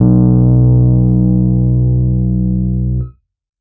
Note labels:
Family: keyboard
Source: electronic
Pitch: B1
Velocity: 100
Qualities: distorted

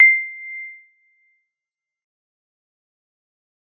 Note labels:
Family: mallet percussion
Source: acoustic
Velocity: 75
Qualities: fast decay, non-linear envelope, percussive

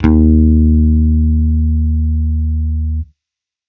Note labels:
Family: bass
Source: electronic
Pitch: D#2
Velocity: 127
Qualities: distorted

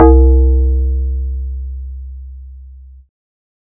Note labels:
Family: bass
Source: synthesizer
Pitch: C2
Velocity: 100

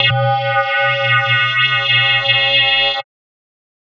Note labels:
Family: mallet percussion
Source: electronic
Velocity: 127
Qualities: multiphonic, non-linear envelope

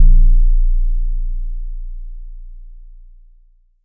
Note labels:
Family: mallet percussion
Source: electronic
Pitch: A#0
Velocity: 25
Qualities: multiphonic

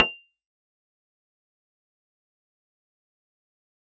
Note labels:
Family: guitar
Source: acoustic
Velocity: 100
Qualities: fast decay, percussive

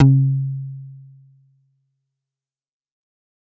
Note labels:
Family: bass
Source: synthesizer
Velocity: 127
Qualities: distorted, fast decay

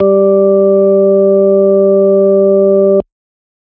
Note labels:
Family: organ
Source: electronic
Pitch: G3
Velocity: 75

